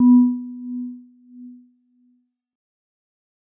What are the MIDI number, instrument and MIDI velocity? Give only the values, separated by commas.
59, acoustic mallet percussion instrument, 25